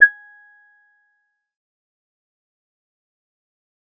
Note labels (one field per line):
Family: bass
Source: synthesizer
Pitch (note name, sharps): G#6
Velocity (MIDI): 25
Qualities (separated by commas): distorted, fast decay, percussive